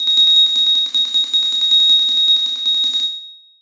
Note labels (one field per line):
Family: mallet percussion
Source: acoustic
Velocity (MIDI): 25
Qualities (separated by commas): bright, reverb